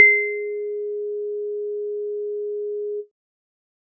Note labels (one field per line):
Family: keyboard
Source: electronic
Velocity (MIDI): 100